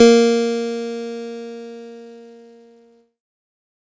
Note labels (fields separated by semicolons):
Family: keyboard; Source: electronic; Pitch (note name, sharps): A#3; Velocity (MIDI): 75; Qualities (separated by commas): bright, distorted